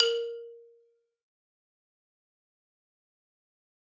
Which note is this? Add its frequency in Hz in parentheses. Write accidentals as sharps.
A#4 (466.2 Hz)